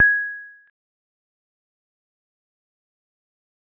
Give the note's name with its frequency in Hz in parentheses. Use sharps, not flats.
G#6 (1661 Hz)